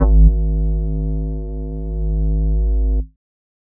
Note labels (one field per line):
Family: flute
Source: synthesizer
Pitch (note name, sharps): G#1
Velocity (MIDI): 75